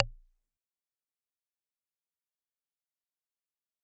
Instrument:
acoustic mallet percussion instrument